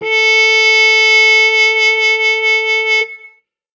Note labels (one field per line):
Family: brass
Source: acoustic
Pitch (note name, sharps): A4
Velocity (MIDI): 127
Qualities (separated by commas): bright